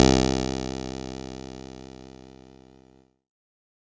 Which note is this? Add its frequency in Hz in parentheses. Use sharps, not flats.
C2 (65.41 Hz)